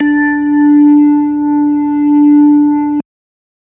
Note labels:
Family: organ; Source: electronic; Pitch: D4; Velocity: 127

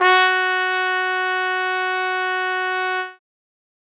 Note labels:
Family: brass; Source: acoustic; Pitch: F#4; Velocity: 100

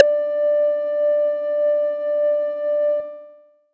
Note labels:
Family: bass; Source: synthesizer; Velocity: 75; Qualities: multiphonic

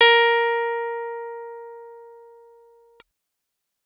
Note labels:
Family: keyboard; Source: electronic; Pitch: A#4; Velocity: 127

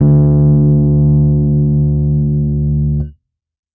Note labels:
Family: keyboard; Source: electronic; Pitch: D2; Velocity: 75; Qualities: dark, distorted

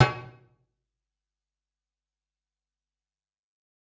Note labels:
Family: guitar; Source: electronic; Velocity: 25; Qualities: fast decay, percussive, reverb

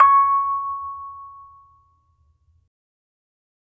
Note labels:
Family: mallet percussion; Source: acoustic; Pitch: C#6; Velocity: 50; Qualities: reverb

